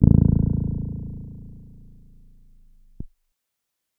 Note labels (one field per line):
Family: keyboard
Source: electronic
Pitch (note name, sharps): A0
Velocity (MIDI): 75